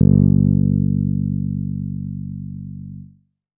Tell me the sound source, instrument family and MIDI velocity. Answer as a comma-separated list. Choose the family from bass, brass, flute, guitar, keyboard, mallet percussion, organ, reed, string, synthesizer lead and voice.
synthesizer, bass, 100